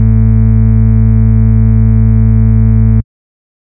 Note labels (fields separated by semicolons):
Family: bass; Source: synthesizer; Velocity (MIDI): 100; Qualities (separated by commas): dark, distorted